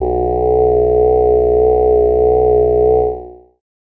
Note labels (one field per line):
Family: voice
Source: synthesizer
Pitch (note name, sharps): B1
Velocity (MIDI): 127